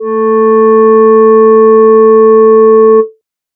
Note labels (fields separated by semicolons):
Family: voice; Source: synthesizer; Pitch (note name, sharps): A3; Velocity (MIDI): 25